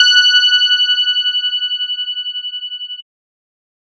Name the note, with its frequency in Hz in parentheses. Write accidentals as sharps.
F#6 (1480 Hz)